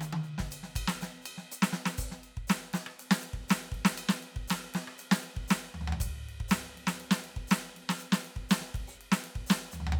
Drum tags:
songo
beat
120 BPM
4/4
ride, ride bell, open hi-hat, hi-hat pedal, snare, cross-stick, high tom, floor tom, kick

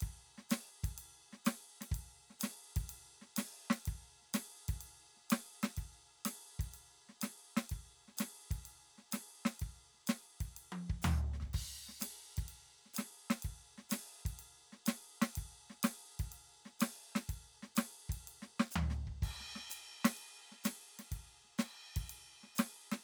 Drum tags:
rock shuffle
beat
125 BPM
4/4
crash, ride, hi-hat pedal, snare, high tom, floor tom, kick

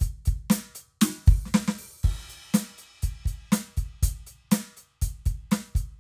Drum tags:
rock
beat
120 BPM
4/4
crash, closed hi-hat, open hi-hat, hi-hat pedal, snare, kick

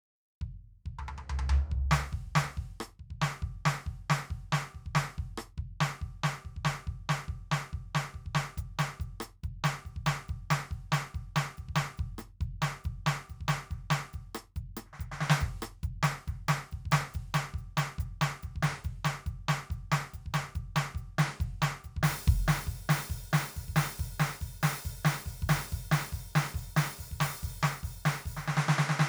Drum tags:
punk
beat
140 BPM
4/4
closed hi-hat, open hi-hat, snare, cross-stick, floor tom, kick

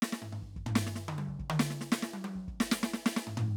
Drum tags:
hip-hop
fill
67 BPM
4/4
snare, high tom, mid tom, floor tom, kick

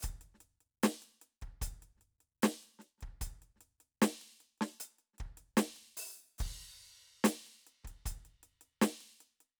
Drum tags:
rock
beat
75 BPM
4/4
crash, closed hi-hat, open hi-hat, hi-hat pedal, snare, kick

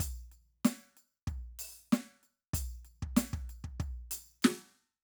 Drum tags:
funk
beat
95 BPM
4/4
percussion, snare, kick

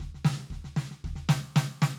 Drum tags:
country
fill
114 BPM
4/4
snare, kick

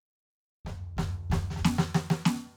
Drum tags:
rock
fill
93 BPM
4/4
snare, floor tom, kick

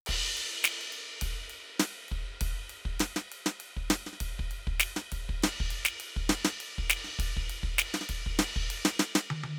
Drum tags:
rock
beat
100 BPM
4/4
ride, snare, high tom, kick

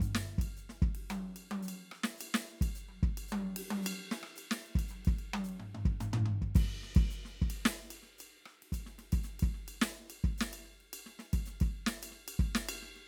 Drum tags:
Afro-Cuban rumba
beat
110 BPM
4/4
crash, ride, ride bell, hi-hat pedal, snare, cross-stick, high tom, floor tom, kick

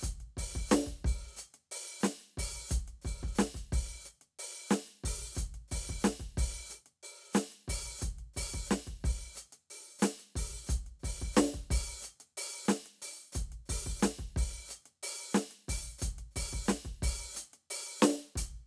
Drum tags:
hip-hop
beat
90 BPM
4/4
closed hi-hat, open hi-hat, hi-hat pedal, snare, kick

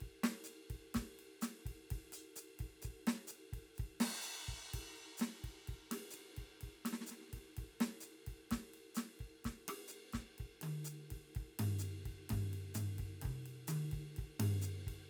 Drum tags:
bossa nova
beat
127 BPM
4/4
crash, ride, closed hi-hat, hi-hat pedal, snare, cross-stick, high tom, mid tom, floor tom, kick

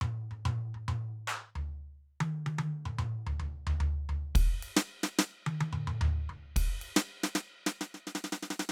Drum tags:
rock
fill
110 BPM
4/4
ride, percussion, snare, high tom, mid tom, floor tom, kick

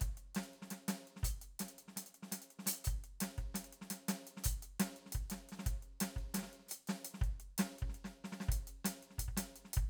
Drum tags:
breakbeat
beat
170 BPM
4/4
closed hi-hat, hi-hat pedal, snare, kick

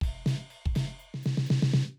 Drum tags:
gospel
fill
120 BPM
4/4
ride, hi-hat pedal, snare, kick

